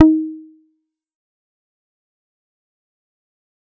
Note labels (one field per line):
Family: bass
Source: synthesizer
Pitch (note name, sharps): D#4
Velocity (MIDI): 75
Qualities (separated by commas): distorted, fast decay, percussive